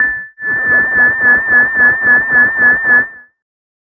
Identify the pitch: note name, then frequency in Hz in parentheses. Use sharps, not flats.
A6 (1760 Hz)